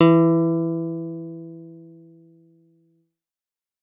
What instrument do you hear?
electronic guitar